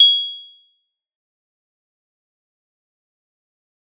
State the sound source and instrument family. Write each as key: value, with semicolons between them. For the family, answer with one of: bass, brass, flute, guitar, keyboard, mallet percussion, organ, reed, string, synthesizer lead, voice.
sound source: acoustic; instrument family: mallet percussion